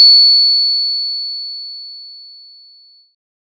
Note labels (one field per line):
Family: bass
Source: synthesizer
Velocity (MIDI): 25